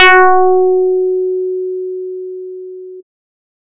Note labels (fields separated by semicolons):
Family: bass; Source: synthesizer; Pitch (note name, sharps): F#4; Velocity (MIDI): 127